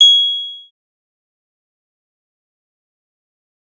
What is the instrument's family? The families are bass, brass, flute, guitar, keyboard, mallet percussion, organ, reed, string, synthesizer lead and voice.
bass